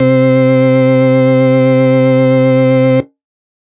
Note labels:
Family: organ; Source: electronic; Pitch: C3; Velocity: 100; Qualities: distorted

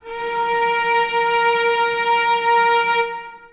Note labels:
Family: string; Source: acoustic; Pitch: A#4; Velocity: 25; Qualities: long release, reverb

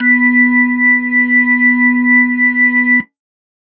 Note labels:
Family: organ; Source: electronic; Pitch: B3; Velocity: 127

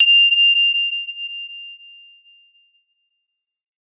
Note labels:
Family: mallet percussion; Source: acoustic; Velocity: 127; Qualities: bright, non-linear envelope

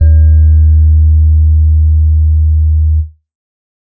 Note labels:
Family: keyboard; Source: electronic; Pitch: D#2; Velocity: 75; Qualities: dark

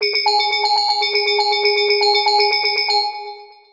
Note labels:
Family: mallet percussion; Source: synthesizer; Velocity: 50; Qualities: long release, multiphonic, tempo-synced

